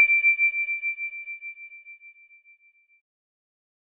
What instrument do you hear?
electronic keyboard